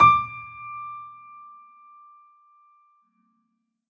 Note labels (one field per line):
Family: keyboard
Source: acoustic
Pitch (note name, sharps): D6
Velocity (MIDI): 100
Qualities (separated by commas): reverb